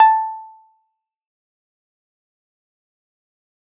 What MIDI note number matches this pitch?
81